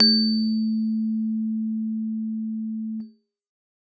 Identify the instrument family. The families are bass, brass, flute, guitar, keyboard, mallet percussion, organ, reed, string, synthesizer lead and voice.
keyboard